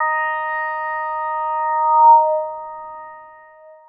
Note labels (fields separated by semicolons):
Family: synthesizer lead; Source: synthesizer; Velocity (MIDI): 25; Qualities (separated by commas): long release